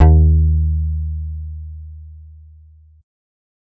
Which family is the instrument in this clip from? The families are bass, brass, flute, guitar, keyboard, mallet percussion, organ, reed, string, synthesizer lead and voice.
bass